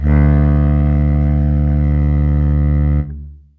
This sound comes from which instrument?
acoustic reed instrument